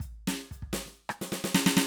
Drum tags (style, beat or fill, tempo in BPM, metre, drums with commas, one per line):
punk
beat
128 BPM
4/4
closed hi-hat, hi-hat pedal, snare, cross-stick, kick